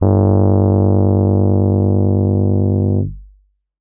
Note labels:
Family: keyboard; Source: electronic; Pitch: G1; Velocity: 127; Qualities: dark

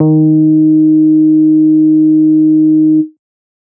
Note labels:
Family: bass; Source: synthesizer; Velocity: 75

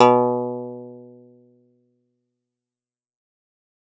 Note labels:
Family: guitar; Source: acoustic; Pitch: B2; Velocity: 127; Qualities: fast decay, reverb

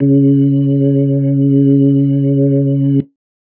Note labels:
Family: organ; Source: electronic; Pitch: C#3; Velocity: 127; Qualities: dark

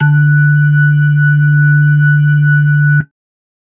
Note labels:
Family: organ; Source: electronic; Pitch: D3; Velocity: 50

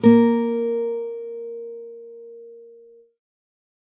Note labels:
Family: guitar; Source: acoustic; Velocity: 50; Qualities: reverb

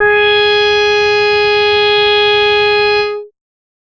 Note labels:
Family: bass; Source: synthesizer; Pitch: G#4; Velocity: 75; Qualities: bright, distorted

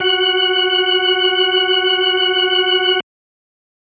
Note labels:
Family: organ; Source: electronic; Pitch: F#4; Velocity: 25

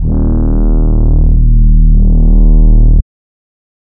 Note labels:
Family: reed; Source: synthesizer; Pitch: D#1; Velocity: 25; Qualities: distorted, non-linear envelope

